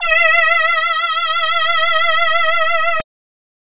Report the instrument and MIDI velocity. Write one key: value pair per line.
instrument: synthesizer voice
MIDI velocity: 127